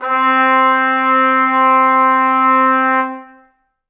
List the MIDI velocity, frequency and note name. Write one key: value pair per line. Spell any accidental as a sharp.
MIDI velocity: 75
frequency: 261.6 Hz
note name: C4